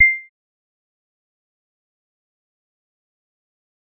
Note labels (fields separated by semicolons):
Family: bass; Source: synthesizer; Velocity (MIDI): 25; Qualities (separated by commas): bright, distorted, fast decay, percussive